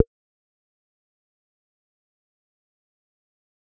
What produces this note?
synthesizer bass